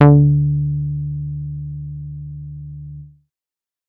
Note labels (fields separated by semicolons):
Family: bass; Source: synthesizer; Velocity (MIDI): 100; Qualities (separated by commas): dark